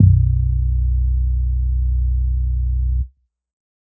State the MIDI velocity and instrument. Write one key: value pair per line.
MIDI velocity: 50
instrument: synthesizer bass